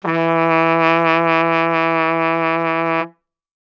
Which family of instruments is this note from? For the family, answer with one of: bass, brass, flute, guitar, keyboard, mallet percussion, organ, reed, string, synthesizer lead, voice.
brass